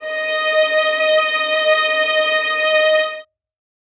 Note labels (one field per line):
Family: string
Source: acoustic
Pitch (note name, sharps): D#5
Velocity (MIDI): 75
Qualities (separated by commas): reverb